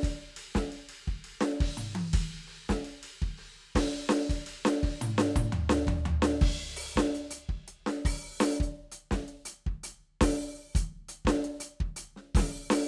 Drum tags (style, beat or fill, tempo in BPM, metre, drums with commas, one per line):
rock shuffle
beat
112 BPM
4/4
crash, ride, closed hi-hat, open hi-hat, hi-hat pedal, snare, cross-stick, high tom, mid tom, floor tom, kick